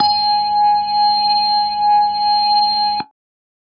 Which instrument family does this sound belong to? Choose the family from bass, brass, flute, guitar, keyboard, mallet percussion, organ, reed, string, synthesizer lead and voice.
organ